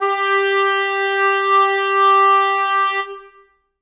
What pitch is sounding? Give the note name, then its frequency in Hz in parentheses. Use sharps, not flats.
G4 (392 Hz)